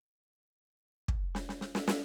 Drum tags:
country, fill, 114 BPM, 4/4, snare, kick

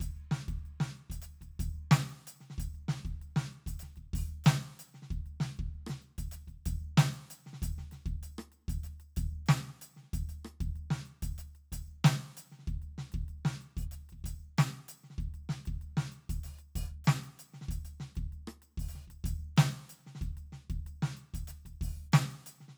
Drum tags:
funk, beat, 95 BPM, 4/4, percussion, snare, cross-stick, kick

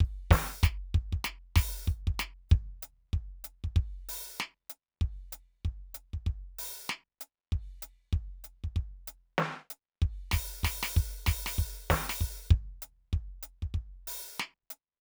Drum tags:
funk, beat, 96 BPM, 4/4, crash, ride, closed hi-hat, open hi-hat, hi-hat pedal, snare, kick

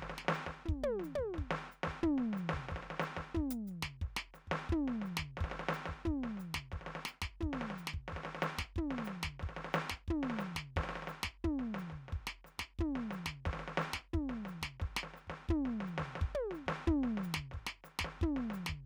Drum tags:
samba, beat, 89 BPM, 4/4, closed hi-hat, hi-hat pedal, snare, high tom, floor tom, kick

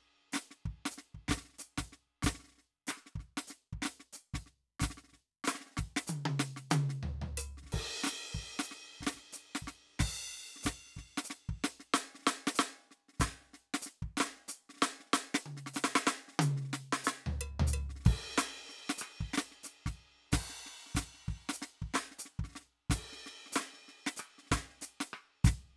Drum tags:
New Orleans funk, beat, 93 BPM, 4/4, crash, ride, hi-hat pedal, percussion, snare, cross-stick, high tom, floor tom, kick

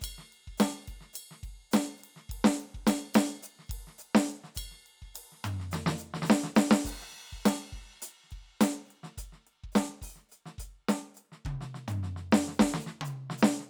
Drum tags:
rock, beat, 105 BPM, 4/4, crash, ride, ride bell, closed hi-hat, open hi-hat, hi-hat pedal, snare, cross-stick, high tom, mid tom, kick

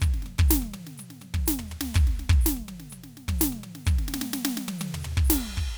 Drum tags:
prog rock, beat, 125 BPM, 4/4, crash, hi-hat pedal, snare, high tom, floor tom, kick

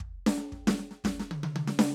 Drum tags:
country, fill, 114 BPM, 4/4, snare, high tom, kick

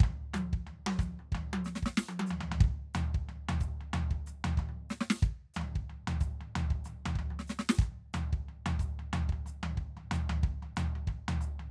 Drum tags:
swing, beat, 185 BPM, 4/4, hi-hat pedal, snare, high tom, floor tom, kick

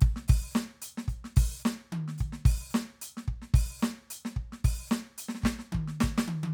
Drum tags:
swing, beat, 110 BPM, 4/4, closed hi-hat, open hi-hat, hi-hat pedal, snare, high tom, kick

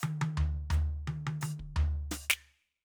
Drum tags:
New Orleans funk, fill, 84 BPM, 4/4, closed hi-hat, hi-hat pedal, snare, high tom, floor tom, kick

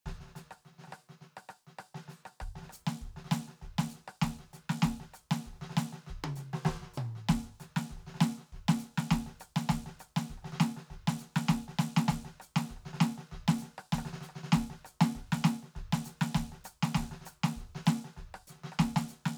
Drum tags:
New Orleans second line, beat, 99 BPM, 4/4, hi-hat pedal, snare, cross-stick, high tom, mid tom, kick

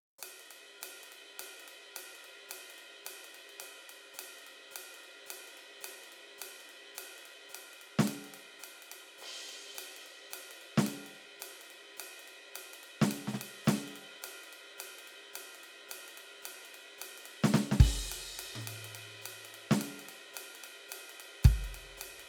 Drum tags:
swing, beat, 215 BPM, 4/4, crash, ride, hi-hat pedal, snare, high tom, kick

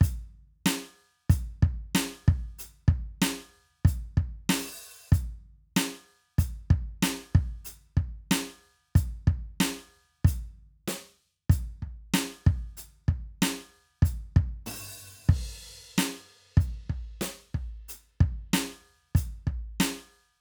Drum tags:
rock, beat, 94 BPM, 4/4, crash, closed hi-hat, open hi-hat, hi-hat pedal, snare, floor tom, kick

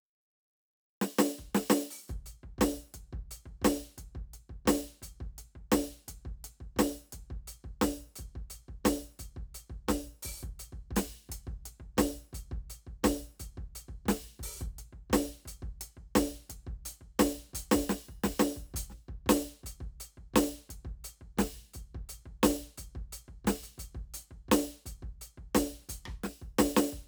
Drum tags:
rock, beat, 115 BPM, 4/4, closed hi-hat, open hi-hat, hi-hat pedal, snare, cross-stick, kick

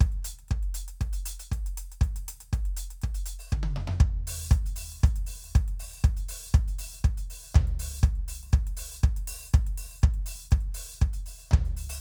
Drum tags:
disco, beat, 120 BPM, 4/4, closed hi-hat, open hi-hat, hi-hat pedal, high tom, mid tom, floor tom, kick

